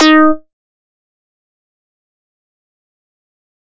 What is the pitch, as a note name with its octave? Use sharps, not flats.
D#4